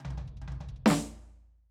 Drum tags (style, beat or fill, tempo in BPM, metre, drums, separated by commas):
half-time rock, fill, 140 BPM, 4/4, closed hi-hat, snare, high tom, floor tom, kick